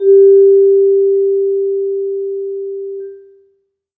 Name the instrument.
acoustic mallet percussion instrument